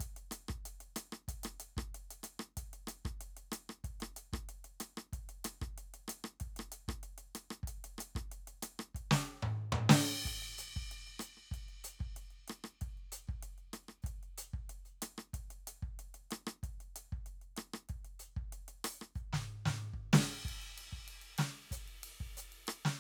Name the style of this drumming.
Afrobeat